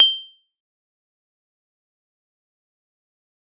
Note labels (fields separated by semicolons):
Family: mallet percussion; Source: acoustic; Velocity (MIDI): 75; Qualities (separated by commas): bright, fast decay, percussive